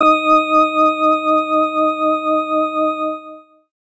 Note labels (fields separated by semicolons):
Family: organ; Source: electronic; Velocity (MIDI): 25; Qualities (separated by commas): distorted